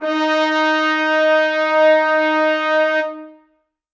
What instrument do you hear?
acoustic brass instrument